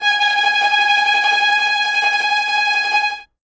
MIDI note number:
80